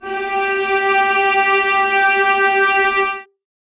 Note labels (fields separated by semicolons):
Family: string; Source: acoustic; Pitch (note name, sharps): G4; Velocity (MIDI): 50; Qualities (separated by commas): reverb